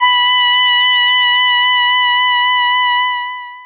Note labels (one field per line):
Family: voice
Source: synthesizer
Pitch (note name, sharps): B5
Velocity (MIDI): 75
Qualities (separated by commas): bright, distorted, long release